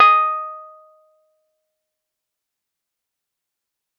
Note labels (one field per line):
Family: keyboard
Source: electronic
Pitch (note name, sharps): D#6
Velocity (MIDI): 100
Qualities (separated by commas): fast decay, percussive